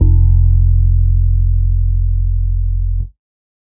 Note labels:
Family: keyboard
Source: electronic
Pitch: F1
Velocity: 25

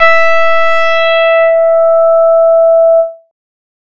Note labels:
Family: bass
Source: synthesizer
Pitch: E5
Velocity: 127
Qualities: bright, distorted

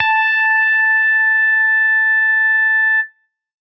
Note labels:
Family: bass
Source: synthesizer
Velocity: 127

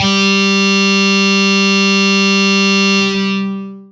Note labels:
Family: guitar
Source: electronic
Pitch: G3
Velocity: 25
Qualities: bright, distorted, long release

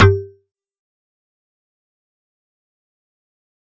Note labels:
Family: mallet percussion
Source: electronic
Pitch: G2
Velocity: 100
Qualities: fast decay, percussive

